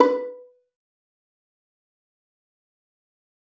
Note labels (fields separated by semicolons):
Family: string; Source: acoustic; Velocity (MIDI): 25; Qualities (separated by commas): fast decay, percussive, reverb